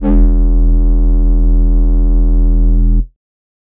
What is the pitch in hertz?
41.2 Hz